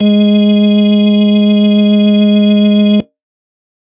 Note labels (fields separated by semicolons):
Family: organ; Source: electronic; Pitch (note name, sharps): G#3; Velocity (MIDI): 100; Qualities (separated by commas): distorted